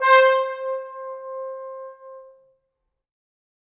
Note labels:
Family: brass; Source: acoustic; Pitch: C5; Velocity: 127; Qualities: bright, reverb

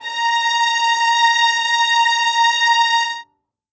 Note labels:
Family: string; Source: acoustic; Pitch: A#5; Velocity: 100; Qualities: reverb

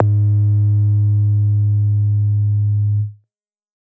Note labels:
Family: bass; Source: synthesizer; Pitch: G#2; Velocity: 100; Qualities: distorted

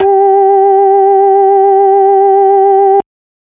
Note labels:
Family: organ; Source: electronic; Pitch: G4; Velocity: 75

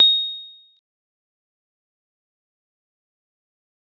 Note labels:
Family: guitar; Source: synthesizer; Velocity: 75; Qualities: dark, fast decay, percussive

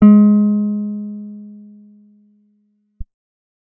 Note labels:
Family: guitar; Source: acoustic; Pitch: G#3; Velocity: 25

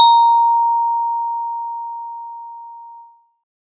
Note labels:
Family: mallet percussion; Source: acoustic; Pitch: A#5; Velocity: 50

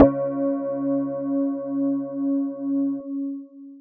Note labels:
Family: mallet percussion; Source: electronic; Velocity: 75; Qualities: long release

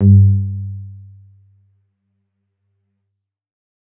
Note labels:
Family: keyboard; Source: electronic; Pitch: G2; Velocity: 75; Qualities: dark

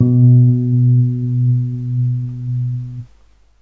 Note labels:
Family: keyboard; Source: electronic; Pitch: B2; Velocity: 25; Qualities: dark

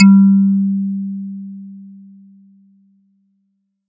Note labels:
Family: mallet percussion; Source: acoustic; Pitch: G3; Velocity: 25

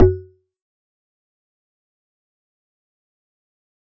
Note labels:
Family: mallet percussion; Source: acoustic; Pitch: F#2; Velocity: 50; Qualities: fast decay, percussive

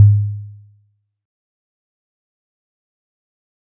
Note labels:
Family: mallet percussion; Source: acoustic; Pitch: G#2; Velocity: 25; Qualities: fast decay, percussive

